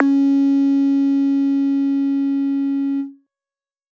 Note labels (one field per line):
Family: bass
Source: synthesizer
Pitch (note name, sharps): C#4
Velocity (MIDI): 25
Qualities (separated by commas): distorted